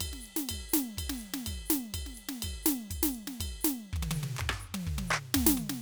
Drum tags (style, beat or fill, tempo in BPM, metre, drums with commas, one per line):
calypso
beat
124 BPM
4/4
ride, ride bell, hi-hat pedal, percussion, snare, cross-stick, high tom, mid tom, kick